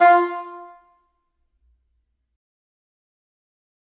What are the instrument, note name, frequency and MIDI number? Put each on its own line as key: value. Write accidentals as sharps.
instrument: acoustic reed instrument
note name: F4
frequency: 349.2 Hz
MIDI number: 65